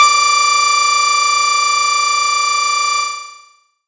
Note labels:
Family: bass; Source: synthesizer; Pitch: D6; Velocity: 75; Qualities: long release

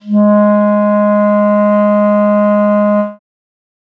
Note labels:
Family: reed; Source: acoustic; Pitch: G#3; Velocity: 25; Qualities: dark

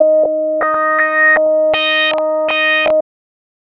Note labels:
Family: bass; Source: synthesizer; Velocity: 50; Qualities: tempo-synced

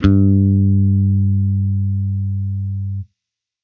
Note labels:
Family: bass; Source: electronic; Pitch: G2; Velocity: 75

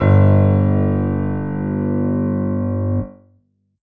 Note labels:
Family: keyboard; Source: electronic; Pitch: G1; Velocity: 75

